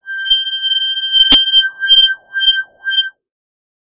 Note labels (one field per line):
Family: bass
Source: synthesizer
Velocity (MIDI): 50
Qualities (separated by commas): distorted, non-linear envelope